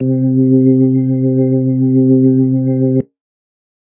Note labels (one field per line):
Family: organ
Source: electronic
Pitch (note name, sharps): C3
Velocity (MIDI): 75